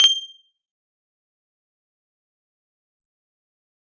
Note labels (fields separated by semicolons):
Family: guitar; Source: electronic; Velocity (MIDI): 50; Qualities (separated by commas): bright, fast decay, percussive